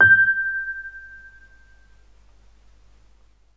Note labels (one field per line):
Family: keyboard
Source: electronic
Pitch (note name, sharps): G6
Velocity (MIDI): 50